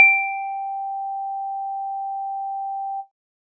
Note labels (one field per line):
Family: keyboard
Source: electronic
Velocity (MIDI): 50